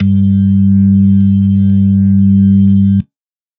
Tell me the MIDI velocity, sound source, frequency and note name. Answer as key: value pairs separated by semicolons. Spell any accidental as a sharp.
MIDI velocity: 127; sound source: electronic; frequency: 98 Hz; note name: G2